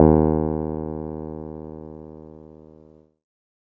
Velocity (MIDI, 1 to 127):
75